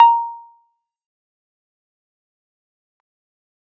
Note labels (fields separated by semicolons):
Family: keyboard; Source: electronic; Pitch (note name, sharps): A#5; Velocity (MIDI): 50; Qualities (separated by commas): fast decay, percussive